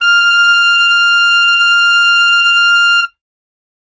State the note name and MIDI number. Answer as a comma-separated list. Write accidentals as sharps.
F6, 89